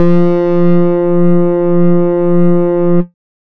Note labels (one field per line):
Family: bass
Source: synthesizer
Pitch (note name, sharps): F3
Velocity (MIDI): 75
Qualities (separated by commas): distorted, multiphonic, tempo-synced